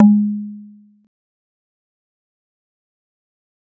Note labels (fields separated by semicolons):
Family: mallet percussion; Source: acoustic; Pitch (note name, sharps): G#3; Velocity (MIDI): 25; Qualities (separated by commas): fast decay, percussive